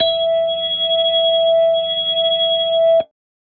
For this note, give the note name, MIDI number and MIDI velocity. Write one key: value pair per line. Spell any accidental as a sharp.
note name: E5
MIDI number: 76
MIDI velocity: 127